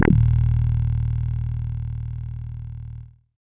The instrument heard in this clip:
synthesizer bass